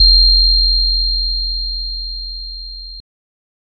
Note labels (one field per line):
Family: guitar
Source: synthesizer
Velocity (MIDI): 75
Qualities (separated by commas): bright, distorted